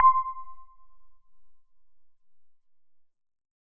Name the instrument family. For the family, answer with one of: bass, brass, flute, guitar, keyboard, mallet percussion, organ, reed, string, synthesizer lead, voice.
synthesizer lead